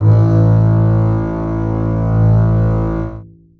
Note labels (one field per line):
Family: string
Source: acoustic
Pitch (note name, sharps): A1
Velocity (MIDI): 100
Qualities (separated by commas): reverb